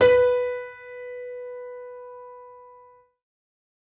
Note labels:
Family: keyboard; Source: acoustic; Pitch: B4; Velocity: 127

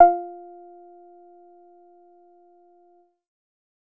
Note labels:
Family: bass; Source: synthesizer; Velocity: 25; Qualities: percussive

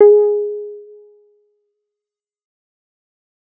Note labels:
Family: bass; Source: synthesizer; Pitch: G#4; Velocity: 25; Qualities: fast decay

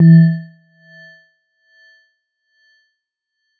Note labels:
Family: mallet percussion; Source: electronic; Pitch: E3; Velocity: 100; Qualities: percussive

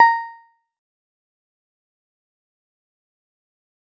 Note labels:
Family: guitar; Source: synthesizer; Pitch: A#5; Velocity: 25; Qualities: fast decay, percussive

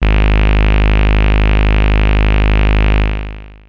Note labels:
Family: bass; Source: synthesizer; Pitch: G#1; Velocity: 127; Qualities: bright, distorted, long release

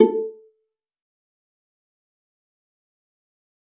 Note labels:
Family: string; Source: acoustic; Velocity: 50; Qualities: fast decay, percussive, reverb

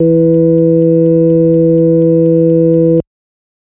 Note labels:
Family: organ; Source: electronic; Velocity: 127; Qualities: dark

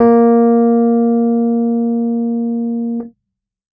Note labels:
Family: keyboard; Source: electronic; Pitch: A#3; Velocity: 100; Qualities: dark

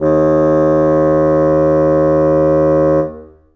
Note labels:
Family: reed; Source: acoustic; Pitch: D#2; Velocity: 75; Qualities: reverb

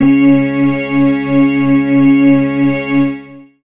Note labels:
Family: organ; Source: electronic; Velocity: 50; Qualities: long release, reverb

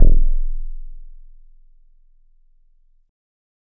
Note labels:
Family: keyboard; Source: electronic; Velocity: 75

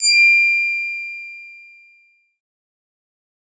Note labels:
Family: synthesizer lead; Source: synthesizer; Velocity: 127; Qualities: distorted, fast decay

